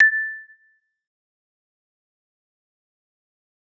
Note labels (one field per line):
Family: mallet percussion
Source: acoustic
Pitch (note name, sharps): A6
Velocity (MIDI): 100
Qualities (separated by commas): fast decay, percussive